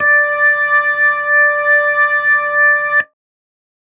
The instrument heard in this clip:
electronic organ